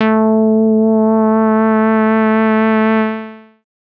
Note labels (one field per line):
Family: bass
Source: synthesizer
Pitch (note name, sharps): A3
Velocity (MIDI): 50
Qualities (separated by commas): distorted, long release